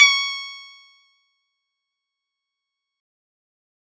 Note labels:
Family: guitar; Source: synthesizer; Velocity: 127; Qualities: bright, fast decay, percussive

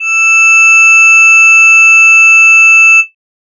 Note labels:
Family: voice; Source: synthesizer; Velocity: 127; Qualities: bright

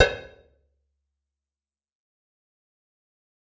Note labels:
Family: guitar; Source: electronic; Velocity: 127; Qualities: bright, fast decay, percussive, reverb

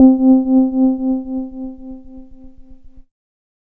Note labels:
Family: keyboard; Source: electronic; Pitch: C4; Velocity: 127; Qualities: dark

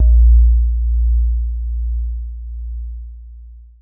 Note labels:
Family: keyboard; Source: electronic; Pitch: A#1; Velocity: 127; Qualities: dark, long release

